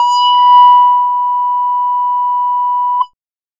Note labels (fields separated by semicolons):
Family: bass; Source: synthesizer; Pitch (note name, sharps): B5; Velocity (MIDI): 100; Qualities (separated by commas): distorted